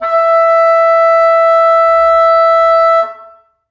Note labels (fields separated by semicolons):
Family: reed; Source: acoustic; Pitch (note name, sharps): E5; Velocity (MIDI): 75; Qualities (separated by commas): reverb